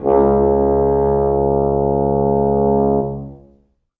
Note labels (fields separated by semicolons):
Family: brass; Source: acoustic; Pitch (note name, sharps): C#2; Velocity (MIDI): 50; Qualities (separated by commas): dark, long release, reverb